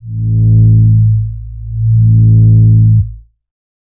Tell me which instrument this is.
synthesizer bass